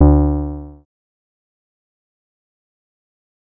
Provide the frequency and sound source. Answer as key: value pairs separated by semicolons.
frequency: 73.42 Hz; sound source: synthesizer